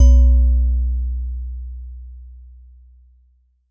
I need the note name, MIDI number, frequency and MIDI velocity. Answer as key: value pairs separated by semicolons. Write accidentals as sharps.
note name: B1; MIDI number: 35; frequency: 61.74 Hz; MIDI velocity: 50